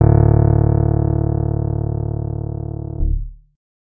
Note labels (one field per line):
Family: guitar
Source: electronic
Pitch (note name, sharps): D1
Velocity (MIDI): 50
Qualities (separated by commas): reverb